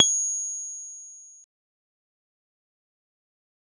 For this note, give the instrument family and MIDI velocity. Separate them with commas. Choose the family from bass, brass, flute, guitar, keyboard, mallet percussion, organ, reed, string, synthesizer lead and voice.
guitar, 25